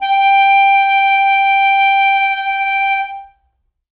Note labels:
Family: reed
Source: acoustic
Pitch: G5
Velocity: 100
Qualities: reverb

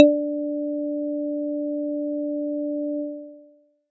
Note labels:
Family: mallet percussion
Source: acoustic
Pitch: D4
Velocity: 50

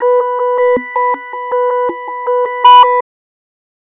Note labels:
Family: bass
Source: synthesizer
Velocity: 50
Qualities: tempo-synced

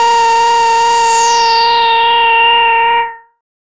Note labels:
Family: bass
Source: synthesizer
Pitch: A#4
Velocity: 75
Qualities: bright, distorted, non-linear envelope

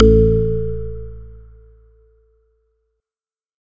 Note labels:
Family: organ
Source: electronic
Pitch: A1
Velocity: 127

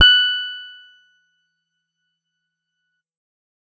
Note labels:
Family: guitar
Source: electronic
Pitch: F#6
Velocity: 50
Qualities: bright

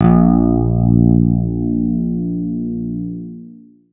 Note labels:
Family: guitar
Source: electronic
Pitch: A#1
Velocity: 50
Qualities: long release

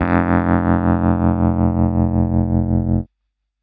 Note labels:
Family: keyboard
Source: electronic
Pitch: F1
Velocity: 127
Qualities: distorted

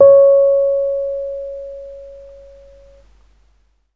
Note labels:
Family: keyboard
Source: electronic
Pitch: C#5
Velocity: 25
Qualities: dark

